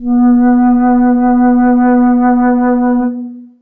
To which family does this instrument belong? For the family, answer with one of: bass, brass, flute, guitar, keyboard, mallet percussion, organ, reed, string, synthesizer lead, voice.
flute